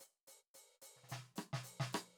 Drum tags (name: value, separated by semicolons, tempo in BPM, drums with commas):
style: Afro-Cuban; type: fill; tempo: 105 BPM; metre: 4/4; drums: hi-hat pedal, snare, cross-stick